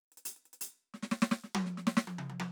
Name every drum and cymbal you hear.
closed hi-hat, snare, high tom and mid tom